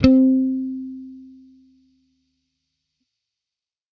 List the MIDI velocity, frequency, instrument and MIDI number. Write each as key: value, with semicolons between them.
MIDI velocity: 100; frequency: 261.6 Hz; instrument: electronic bass; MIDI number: 60